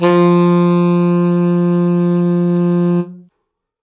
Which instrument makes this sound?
acoustic reed instrument